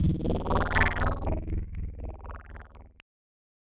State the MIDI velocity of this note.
127